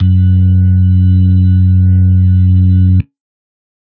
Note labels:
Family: organ; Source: electronic; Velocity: 100; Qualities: dark

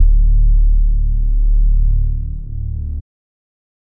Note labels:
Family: bass; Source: synthesizer; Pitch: D1; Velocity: 75; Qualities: dark

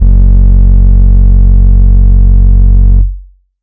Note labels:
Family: organ; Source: electronic; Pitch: F#1; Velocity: 127; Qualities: dark

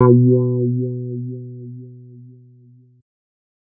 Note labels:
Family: bass; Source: synthesizer; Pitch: B2; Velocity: 50; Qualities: dark, distorted

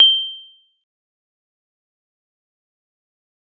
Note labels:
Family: mallet percussion; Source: acoustic; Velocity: 75; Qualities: bright, fast decay, percussive

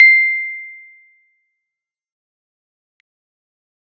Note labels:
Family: keyboard; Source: electronic; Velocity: 25; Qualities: fast decay

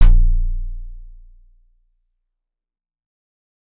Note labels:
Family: keyboard; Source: acoustic; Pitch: A#0; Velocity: 75; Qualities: fast decay

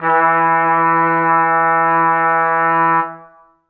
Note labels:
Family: brass; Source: acoustic; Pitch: E3; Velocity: 75; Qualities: reverb

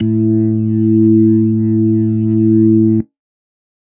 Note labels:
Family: organ; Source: electronic; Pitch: A2; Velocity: 25

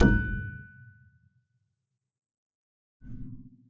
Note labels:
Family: keyboard; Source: acoustic; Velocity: 25; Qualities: reverb

